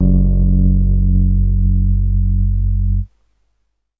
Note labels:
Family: keyboard; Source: electronic; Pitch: F#1; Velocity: 50; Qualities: dark

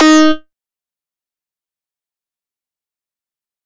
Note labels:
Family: bass; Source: synthesizer; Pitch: D#4; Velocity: 127; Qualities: fast decay, percussive

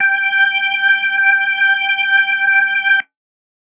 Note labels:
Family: organ; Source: electronic; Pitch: G5; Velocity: 50

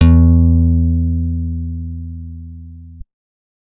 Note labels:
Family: guitar; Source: acoustic; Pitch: E2; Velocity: 75

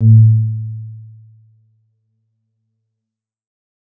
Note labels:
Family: keyboard; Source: electronic; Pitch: A2; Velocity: 25; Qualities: dark

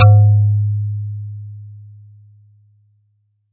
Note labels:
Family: mallet percussion; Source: acoustic; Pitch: G#2; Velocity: 50

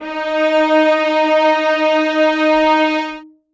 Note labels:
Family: string; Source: acoustic; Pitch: D#4; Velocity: 127; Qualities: reverb

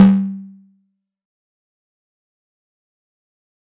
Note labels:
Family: mallet percussion; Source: acoustic; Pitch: G3; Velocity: 127; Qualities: fast decay, percussive

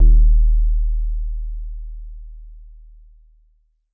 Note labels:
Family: guitar; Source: synthesizer; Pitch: D#1; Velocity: 25; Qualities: dark

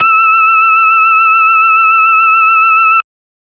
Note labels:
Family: organ; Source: electronic; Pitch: E6; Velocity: 100; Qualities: bright

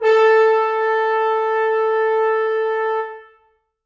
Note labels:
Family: brass; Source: acoustic; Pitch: A4; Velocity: 25; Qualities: reverb

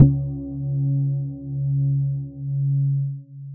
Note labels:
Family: mallet percussion; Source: electronic; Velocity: 50; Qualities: long release

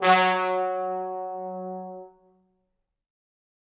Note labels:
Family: brass; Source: acoustic; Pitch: F#3; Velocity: 25; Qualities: bright, reverb

